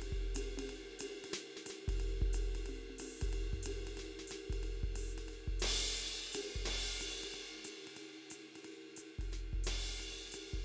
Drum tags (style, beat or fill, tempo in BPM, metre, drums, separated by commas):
medium-fast jazz, beat, 180 BPM, 4/4, ride, hi-hat pedal, snare, high tom, kick